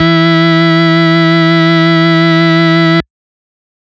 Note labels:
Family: organ; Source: electronic; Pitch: E3; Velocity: 25; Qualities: distorted

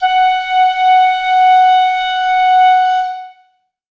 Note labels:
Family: flute; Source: acoustic; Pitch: F#5; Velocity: 25; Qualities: reverb

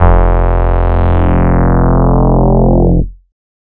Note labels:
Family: bass; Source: synthesizer; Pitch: F1; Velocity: 100; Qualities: distorted

